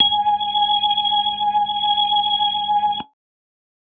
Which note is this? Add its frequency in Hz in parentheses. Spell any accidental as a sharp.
G#5 (830.6 Hz)